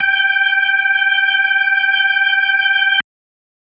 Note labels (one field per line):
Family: organ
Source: electronic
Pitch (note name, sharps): G5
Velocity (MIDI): 75